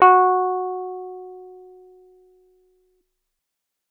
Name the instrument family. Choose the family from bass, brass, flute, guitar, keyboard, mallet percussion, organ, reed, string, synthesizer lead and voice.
guitar